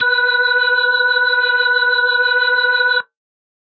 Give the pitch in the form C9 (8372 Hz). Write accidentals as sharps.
B4 (493.9 Hz)